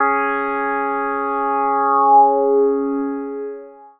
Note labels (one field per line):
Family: synthesizer lead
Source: synthesizer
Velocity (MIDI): 50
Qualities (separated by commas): long release